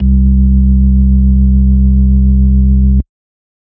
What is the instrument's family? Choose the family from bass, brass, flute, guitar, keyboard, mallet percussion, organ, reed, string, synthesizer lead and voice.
organ